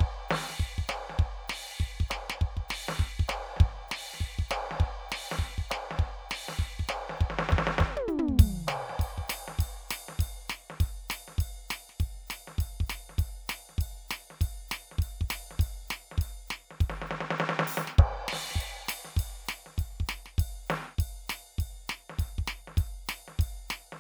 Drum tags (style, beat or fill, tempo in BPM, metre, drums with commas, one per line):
rockabilly
beat
200 BPM
4/4
crash, ride, open hi-hat, hi-hat pedal, snare, high tom, floor tom, kick